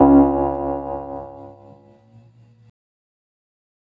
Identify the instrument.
electronic organ